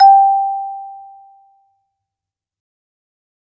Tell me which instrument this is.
acoustic mallet percussion instrument